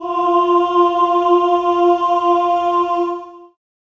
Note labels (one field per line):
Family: voice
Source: acoustic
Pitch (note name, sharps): F4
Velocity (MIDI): 25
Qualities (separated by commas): long release, reverb